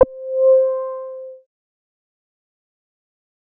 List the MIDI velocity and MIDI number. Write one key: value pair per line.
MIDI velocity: 25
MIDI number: 72